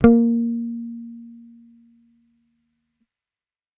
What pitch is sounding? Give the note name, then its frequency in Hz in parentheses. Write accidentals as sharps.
A#3 (233.1 Hz)